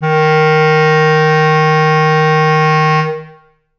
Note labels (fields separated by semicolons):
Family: reed; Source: acoustic; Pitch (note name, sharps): D#3; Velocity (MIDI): 127; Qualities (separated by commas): reverb